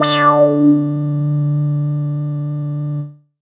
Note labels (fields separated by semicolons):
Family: bass; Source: synthesizer; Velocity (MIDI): 50; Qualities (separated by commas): distorted, non-linear envelope